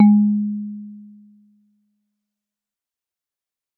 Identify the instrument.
acoustic mallet percussion instrument